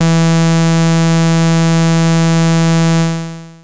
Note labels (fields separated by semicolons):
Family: bass; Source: synthesizer; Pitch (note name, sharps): E3; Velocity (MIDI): 127; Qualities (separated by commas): bright, distorted, long release